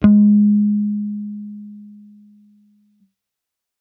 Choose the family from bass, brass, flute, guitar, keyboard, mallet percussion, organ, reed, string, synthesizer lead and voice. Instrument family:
bass